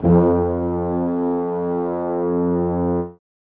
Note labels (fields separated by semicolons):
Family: brass; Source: acoustic; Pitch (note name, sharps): F2; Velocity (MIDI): 50; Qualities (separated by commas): reverb